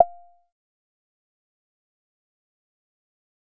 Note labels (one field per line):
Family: bass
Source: synthesizer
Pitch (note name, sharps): F5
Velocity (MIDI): 50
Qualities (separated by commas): fast decay, percussive